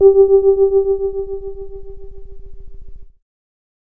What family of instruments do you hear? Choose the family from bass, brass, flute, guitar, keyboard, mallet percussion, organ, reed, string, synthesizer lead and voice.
keyboard